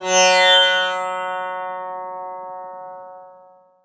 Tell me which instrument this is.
acoustic guitar